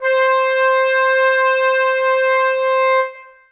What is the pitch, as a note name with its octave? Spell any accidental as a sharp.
C5